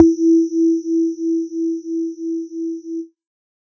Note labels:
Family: synthesizer lead; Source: synthesizer; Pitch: E4; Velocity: 75

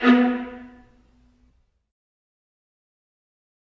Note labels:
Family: string; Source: acoustic; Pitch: B3; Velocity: 50; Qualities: fast decay, percussive, reverb

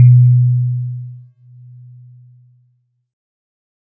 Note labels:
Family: keyboard; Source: synthesizer; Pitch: B2; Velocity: 25

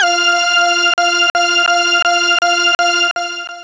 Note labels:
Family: synthesizer lead; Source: synthesizer; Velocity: 127; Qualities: bright, long release

